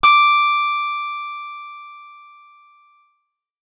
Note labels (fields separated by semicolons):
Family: guitar; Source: acoustic; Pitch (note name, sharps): D6; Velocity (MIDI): 50; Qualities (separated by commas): bright, distorted